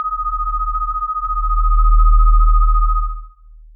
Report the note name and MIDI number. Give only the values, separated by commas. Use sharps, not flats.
D#6, 87